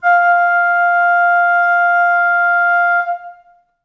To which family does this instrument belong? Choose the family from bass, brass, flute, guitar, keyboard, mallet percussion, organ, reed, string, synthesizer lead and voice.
flute